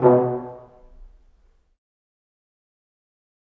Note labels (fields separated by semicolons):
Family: brass; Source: acoustic; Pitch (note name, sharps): B2; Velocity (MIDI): 25; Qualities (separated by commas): dark, fast decay, percussive, reverb